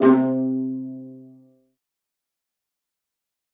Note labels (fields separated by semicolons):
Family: string; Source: acoustic; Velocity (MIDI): 127; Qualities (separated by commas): dark, fast decay, reverb